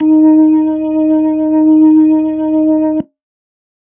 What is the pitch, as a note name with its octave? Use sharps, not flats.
D#4